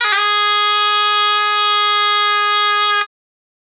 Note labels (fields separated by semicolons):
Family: reed; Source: acoustic; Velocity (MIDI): 127; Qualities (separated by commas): reverb